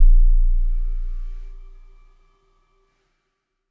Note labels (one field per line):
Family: mallet percussion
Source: electronic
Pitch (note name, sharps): A#0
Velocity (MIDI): 75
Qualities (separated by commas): non-linear envelope